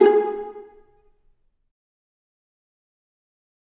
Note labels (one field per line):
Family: string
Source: acoustic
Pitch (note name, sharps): G#4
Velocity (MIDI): 127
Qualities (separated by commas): dark, fast decay, percussive, reverb